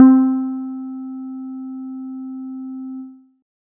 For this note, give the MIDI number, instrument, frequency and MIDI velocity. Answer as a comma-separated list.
60, synthesizer guitar, 261.6 Hz, 50